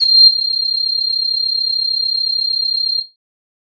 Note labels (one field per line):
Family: flute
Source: synthesizer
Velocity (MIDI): 75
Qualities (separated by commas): bright, distorted